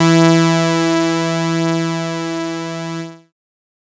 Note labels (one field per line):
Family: bass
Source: synthesizer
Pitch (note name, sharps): E3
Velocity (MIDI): 50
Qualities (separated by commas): bright, distorted